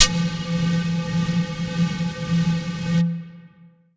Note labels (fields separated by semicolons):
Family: flute; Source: acoustic; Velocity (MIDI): 75; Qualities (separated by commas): distorted, long release